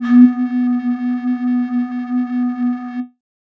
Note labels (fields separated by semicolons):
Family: flute; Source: synthesizer; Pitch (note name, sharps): B3; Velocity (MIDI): 25; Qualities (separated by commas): distorted